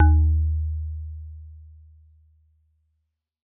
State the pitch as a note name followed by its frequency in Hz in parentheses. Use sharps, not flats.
D#2 (77.78 Hz)